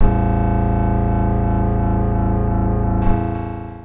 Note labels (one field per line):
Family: guitar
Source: acoustic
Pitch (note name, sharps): A0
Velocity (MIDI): 127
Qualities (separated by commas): reverb